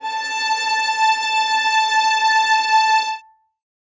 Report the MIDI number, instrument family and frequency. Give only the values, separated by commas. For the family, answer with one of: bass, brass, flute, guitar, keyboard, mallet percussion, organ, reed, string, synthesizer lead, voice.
81, string, 880 Hz